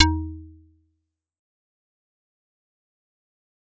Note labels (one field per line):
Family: mallet percussion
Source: acoustic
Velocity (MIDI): 50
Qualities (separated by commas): fast decay, percussive